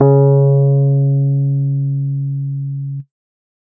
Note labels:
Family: keyboard; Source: electronic; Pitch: C#3; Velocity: 25

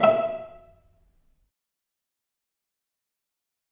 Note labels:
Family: string; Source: acoustic; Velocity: 127; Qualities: dark, fast decay, percussive, reverb

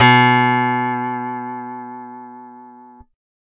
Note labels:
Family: guitar; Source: acoustic; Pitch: B2; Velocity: 100

